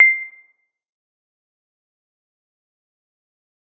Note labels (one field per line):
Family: mallet percussion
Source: acoustic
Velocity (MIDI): 75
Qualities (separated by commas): fast decay, percussive, reverb